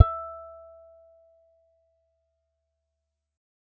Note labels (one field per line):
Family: guitar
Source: acoustic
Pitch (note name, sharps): E5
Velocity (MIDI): 50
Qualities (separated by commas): dark, percussive